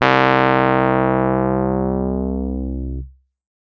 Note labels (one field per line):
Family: keyboard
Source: electronic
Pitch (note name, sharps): C2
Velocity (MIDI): 127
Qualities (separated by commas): distorted